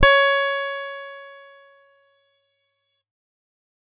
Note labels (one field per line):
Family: guitar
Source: electronic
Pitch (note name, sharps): C#5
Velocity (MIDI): 127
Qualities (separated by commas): bright